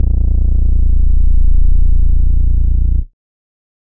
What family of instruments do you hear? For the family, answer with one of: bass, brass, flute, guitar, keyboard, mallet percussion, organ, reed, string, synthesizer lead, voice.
bass